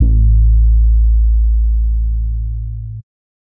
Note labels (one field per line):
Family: bass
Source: synthesizer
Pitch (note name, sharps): A1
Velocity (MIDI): 100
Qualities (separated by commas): dark